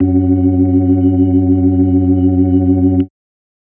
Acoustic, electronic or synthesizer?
electronic